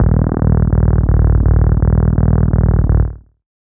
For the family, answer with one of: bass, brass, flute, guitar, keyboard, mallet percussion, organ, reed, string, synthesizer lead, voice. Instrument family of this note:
bass